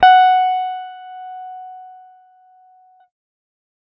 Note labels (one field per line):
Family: guitar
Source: electronic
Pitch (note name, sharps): F#5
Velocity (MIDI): 127